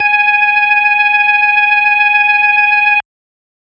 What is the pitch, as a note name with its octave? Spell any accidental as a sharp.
G#5